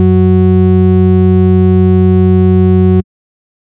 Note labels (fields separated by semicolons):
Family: bass; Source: synthesizer; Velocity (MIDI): 127; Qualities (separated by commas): distorted